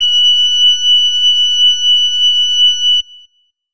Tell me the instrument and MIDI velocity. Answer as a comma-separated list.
acoustic flute, 50